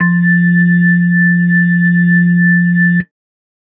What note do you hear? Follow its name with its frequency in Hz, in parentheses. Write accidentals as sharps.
F3 (174.6 Hz)